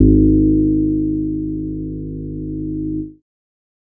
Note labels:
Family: bass; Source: synthesizer; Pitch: G#1; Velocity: 75; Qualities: dark

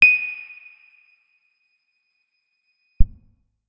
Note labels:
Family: guitar; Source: electronic; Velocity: 25; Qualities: percussive, reverb

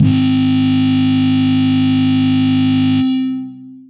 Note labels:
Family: guitar; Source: electronic; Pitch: G#1; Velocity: 75; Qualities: bright, distorted, long release

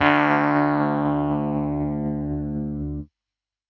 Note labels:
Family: keyboard; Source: electronic; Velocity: 127; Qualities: distorted

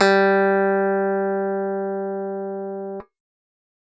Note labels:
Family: keyboard; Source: electronic; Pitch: G3; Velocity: 75

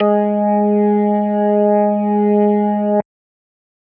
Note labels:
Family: organ; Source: electronic; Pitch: G#3; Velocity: 127

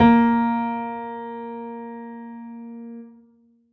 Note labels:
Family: keyboard; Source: acoustic; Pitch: A#3; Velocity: 100; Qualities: reverb

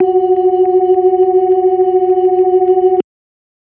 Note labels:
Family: organ; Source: electronic; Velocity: 75; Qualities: dark

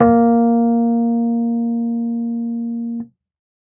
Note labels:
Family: keyboard; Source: electronic; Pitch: A#3; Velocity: 100

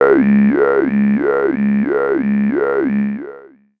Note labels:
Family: voice; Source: synthesizer; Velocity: 127; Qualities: long release, non-linear envelope, tempo-synced

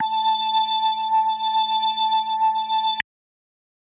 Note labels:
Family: organ; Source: electronic; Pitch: A5; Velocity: 75

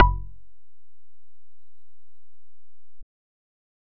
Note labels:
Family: bass; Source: synthesizer; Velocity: 50

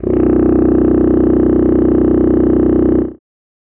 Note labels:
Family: reed; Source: acoustic; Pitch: B0; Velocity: 75

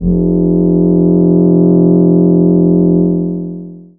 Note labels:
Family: voice; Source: synthesizer; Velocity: 25; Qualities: distorted, long release

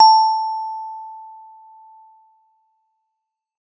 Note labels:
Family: mallet percussion; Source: acoustic; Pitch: A5; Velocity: 100

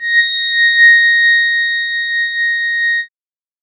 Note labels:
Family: keyboard; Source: synthesizer; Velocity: 100

